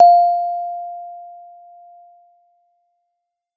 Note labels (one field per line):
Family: mallet percussion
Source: acoustic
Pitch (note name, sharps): F5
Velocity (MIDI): 100